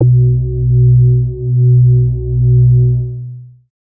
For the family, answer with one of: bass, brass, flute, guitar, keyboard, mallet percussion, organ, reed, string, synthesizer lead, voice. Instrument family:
bass